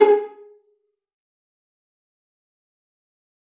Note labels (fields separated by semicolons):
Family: string; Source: acoustic; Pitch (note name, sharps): G#4; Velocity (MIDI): 127; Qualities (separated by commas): fast decay, percussive, reverb